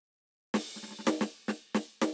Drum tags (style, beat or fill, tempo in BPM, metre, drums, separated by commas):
funk, fill, 112 BPM, 4/4, ride, snare